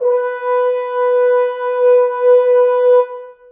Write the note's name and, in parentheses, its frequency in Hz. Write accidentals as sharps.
B4 (493.9 Hz)